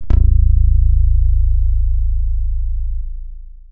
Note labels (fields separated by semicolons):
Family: guitar; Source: electronic; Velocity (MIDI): 127; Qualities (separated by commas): long release